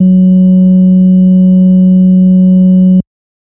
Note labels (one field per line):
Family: organ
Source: electronic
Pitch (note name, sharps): F#3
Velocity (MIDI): 127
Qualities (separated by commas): dark